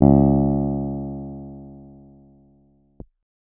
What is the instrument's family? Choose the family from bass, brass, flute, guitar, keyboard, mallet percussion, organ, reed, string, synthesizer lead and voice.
keyboard